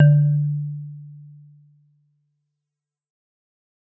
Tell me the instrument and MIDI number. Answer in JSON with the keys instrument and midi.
{"instrument": "acoustic mallet percussion instrument", "midi": 50}